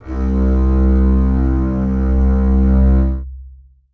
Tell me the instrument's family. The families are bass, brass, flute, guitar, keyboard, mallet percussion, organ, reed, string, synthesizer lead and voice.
string